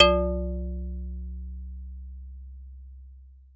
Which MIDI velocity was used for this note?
75